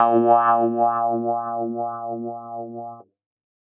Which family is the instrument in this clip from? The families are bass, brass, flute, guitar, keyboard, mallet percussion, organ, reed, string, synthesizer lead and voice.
keyboard